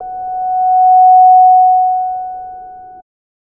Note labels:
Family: bass; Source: synthesizer; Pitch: F#5; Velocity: 100; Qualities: distorted

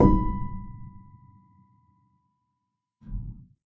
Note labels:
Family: keyboard; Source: acoustic; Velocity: 25; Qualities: dark, reverb

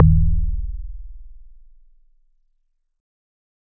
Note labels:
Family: organ; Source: electronic; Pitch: D#0; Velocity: 127

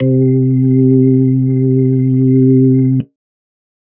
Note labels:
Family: organ; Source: electronic; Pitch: C3; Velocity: 50

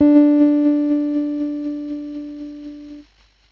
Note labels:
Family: keyboard; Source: electronic; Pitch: D4; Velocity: 25; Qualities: dark, distorted, tempo-synced

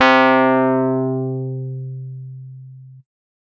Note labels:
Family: keyboard; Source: electronic; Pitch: C3; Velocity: 127; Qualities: distorted

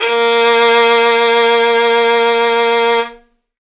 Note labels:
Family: string; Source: acoustic; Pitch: A#3; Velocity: 75; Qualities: bright

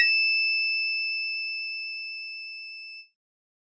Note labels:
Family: organ; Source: electronic; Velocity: 100; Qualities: bright

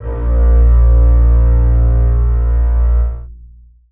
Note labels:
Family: string; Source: acoustic; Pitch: A#1; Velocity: 50; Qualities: long release, reverb

